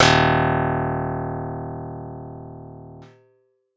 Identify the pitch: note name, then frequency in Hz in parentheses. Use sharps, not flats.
D#1 (38.89 Hz)